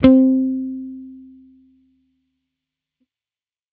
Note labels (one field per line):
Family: bass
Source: electronic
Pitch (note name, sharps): C4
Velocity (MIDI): 100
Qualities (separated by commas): fast decay